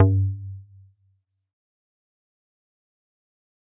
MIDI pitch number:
43